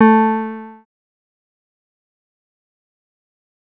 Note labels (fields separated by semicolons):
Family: synthesizer lead; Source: synthesizer; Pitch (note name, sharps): A3; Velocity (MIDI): 50; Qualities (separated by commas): distorted, fast decay